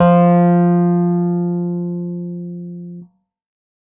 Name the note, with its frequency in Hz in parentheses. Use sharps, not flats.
F3 (174.6 Hz)